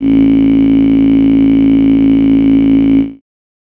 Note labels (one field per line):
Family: voice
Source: synthesizer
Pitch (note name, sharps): A1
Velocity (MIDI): 50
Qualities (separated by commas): bright